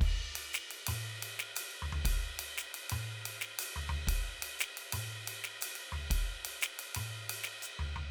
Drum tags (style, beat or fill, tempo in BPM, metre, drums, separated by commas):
Latin, beat, 118 BPM, 4/4, ride, ride bell, hi-hat pedal, snare, mid tom, floor tom, kick